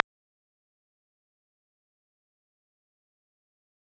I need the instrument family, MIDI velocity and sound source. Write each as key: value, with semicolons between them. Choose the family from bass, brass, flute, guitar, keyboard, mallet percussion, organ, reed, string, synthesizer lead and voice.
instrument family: guitar; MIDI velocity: 50; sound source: electronic